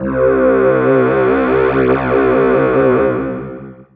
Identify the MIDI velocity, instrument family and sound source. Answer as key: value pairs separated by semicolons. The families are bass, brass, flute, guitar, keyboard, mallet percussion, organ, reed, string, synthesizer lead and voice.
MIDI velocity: 127; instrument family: voice; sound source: synthesizer